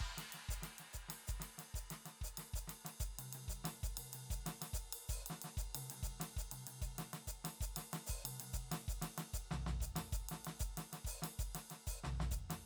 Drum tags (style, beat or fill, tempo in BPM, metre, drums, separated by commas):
Brazilian baião, beat, 95 BPM, 4/4, ride, hi-hat pedal, snare, high tom, floor tom, kick